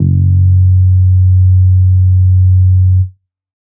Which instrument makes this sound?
synthesizer bass